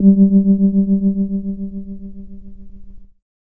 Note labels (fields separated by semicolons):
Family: keyboard; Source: electronic; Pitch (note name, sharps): G3; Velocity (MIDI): 100; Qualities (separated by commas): dark